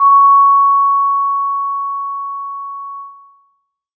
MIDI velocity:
50